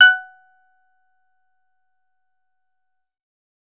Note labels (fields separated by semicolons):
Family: bass; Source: synthesizer; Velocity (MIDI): 100; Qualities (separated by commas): percussive